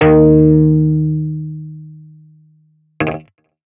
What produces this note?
electronic guitar